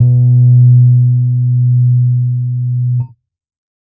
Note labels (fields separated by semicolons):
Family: keyboard; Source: electronic; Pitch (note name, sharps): B2; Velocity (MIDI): 50; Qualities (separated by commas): dark